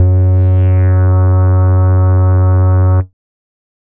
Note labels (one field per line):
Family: bass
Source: synthesizer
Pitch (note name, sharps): F#2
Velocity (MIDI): 127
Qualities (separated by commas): distorted